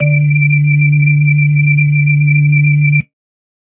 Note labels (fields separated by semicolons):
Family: organ; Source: electronic; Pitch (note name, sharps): D3; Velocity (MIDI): 100